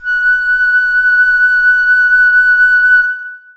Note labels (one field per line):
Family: flute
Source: acoustic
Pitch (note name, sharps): F#6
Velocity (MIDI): 50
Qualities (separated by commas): long release, reverb